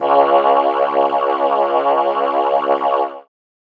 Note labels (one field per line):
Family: keyboard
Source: synthesizer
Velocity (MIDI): 75